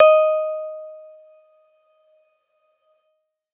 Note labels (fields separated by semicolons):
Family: keyboard; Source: electronic; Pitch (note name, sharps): D#5; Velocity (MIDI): 127